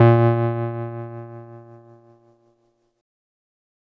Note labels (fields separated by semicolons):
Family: keyboard; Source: electronic; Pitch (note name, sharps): A#2; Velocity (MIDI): 50; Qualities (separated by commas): distorted